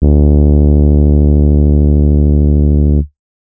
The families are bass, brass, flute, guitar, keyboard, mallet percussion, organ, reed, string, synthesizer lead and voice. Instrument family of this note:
keyboard